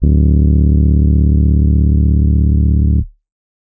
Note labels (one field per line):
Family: keyboard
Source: electronic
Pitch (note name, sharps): D1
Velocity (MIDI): 75